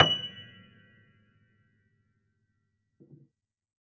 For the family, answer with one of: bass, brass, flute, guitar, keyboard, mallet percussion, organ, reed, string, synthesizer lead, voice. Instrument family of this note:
keyboard